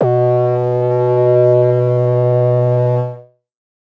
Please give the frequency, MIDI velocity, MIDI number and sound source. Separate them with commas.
123.5 Hz, 75, 47, synthesizer